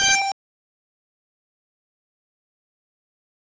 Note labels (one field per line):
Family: bass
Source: synthesizer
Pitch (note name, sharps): G5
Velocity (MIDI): 25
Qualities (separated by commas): bright, distorted, fast decay, percussive